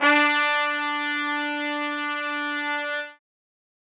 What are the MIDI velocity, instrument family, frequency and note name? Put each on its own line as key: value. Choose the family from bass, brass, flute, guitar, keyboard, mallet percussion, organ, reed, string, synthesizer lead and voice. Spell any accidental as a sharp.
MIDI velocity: 127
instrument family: brass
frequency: 293.7 Hz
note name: D4